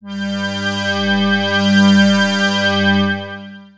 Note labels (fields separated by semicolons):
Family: synthesizer lead; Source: synthesizer; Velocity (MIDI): 127; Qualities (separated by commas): bright, long release, non-linear envelope